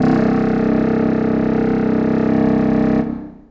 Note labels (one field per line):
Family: reed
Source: acoustic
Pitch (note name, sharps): C1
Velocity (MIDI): 100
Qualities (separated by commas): long release, reverb